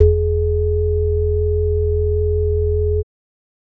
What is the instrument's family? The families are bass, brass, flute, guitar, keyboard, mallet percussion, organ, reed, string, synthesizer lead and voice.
organ